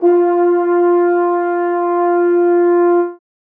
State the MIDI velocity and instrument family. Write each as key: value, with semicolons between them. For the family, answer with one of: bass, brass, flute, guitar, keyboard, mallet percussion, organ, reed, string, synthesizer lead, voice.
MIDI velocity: 25; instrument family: brass